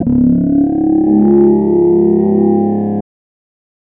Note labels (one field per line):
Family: voice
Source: synthesizer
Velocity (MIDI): 75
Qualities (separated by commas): distorted